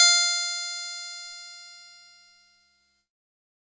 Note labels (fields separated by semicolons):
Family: keyboard; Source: electronic; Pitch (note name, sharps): F5; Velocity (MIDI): 50; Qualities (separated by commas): bright, distorted